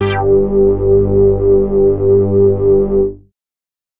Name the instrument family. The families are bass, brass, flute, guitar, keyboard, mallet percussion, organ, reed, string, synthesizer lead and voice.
bass